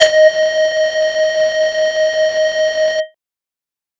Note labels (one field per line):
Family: flute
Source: synthesizer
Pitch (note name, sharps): D#5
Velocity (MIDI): 127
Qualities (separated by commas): distorted